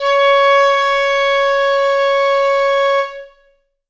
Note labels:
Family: flute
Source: acoustic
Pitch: C#5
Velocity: 50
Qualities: reverb

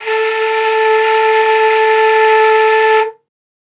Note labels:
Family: flute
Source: acoustic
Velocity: 25

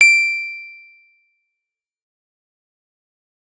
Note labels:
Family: guitar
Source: electronic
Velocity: 50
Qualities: bright, fast decay

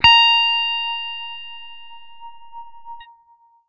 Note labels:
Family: guitar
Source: electronic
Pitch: A#5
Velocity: 75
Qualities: bright, distorted

